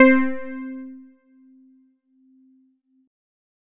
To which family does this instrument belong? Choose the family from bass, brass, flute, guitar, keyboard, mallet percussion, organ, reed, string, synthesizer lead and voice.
keyboard